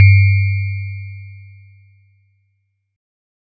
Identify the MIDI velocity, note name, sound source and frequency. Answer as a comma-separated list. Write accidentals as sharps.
25, G2, acoustic, 98 Hz